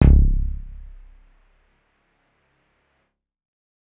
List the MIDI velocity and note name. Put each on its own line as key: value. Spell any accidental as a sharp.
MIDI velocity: 75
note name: C1